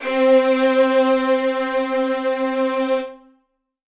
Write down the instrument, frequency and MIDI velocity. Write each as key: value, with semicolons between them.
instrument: acoustic string instrument; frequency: 261.6 Hz; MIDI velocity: 100